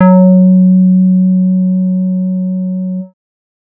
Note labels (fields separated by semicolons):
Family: bass; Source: synthesizer; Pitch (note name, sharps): F#3; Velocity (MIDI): 100; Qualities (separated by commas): dark